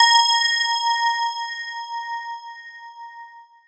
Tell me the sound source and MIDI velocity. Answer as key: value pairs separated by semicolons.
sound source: electronic; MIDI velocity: 100